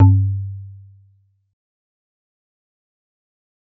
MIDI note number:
43